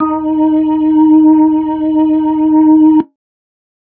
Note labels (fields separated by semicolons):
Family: organ; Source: electronic; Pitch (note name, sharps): D#4; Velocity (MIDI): 100